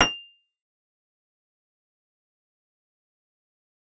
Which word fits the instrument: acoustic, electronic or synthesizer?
synthesizer